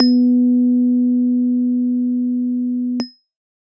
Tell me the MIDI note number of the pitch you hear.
59